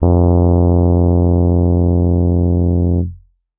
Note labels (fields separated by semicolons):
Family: keyboard; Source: electronic; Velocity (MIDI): 127; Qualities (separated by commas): distorted